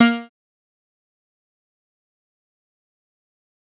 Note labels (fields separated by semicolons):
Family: bass; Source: synthesizer; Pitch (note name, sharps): A#3; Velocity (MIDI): 25; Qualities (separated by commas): bright, distorted, fast decay, percussive